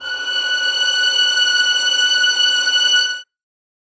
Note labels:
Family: string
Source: acoustic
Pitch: F#6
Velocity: 25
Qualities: reverb

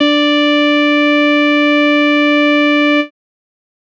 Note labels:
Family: bass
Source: synthesizer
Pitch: D4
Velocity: 25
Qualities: bright, distorted

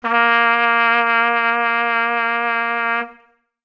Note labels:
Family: brass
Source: acoustic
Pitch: A#3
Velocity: 50

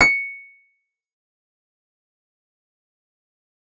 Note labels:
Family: keyboard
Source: synthesizer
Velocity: 127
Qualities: fast decay, percussive

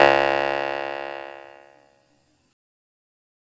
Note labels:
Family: keyboard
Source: electronic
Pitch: C#2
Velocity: 50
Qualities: bright, distorted, fast decay

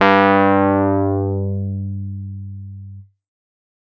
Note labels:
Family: keyboard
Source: electronic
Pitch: G2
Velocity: 100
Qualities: distorted

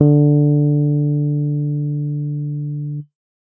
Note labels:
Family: keyboard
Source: electronic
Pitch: D3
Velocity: 75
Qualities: dark

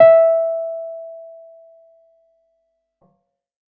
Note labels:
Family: keyboard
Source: electronic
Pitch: E5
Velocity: 100

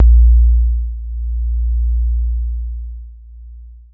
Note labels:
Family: keyboard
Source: electronic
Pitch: A#1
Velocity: 127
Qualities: dark, long release

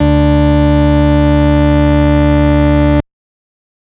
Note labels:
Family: organ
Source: electronic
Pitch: D2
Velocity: 127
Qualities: bright, distorted

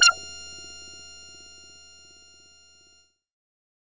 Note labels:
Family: bass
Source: synthesizer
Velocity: 25

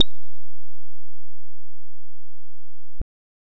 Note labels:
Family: bass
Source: synthesizer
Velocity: 25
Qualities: bright, distorted

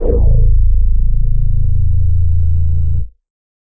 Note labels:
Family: voice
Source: synthesizer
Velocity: 127

